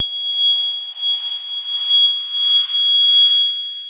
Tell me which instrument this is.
electronic keyboard